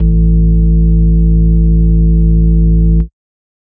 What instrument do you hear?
electronic organ